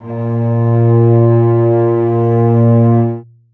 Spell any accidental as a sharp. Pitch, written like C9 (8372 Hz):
A#2 (116.5 Hz)